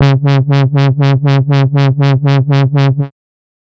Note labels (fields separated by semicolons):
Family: bass; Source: synthesizer; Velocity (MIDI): 75; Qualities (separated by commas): bright, distorted, tempo-synced